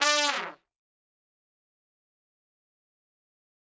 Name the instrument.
acoustic brass instrument